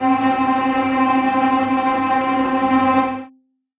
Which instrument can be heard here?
acoustic string instrument